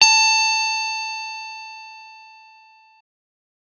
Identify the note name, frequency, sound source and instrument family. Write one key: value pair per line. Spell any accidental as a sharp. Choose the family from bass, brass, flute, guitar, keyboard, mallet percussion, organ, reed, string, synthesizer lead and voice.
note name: A5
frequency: 880 Hz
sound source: electronic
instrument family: keyboard